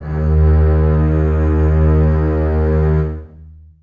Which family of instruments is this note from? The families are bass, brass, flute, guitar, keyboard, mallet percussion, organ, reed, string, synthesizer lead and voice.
string